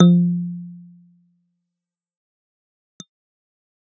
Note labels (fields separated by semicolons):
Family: keyboard; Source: electronic; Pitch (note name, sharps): F3; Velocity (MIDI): 50; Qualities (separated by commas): fast decay